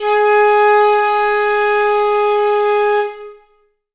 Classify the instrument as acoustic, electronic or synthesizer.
acoustic